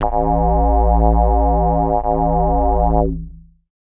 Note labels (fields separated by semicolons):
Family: bass; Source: synthesizer; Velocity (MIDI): 127; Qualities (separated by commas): distorted, long release, multiphonic